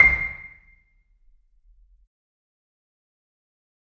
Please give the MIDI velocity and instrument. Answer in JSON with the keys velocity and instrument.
{"velocity": 100, "instrument": "acoustic mallet percussion instrument"}